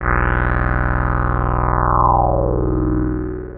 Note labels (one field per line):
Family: synthesizer lead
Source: synthesizer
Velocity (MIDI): 25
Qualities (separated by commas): long release